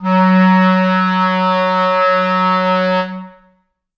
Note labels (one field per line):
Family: reed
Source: acoustic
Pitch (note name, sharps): F#3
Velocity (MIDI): 127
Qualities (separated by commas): reverb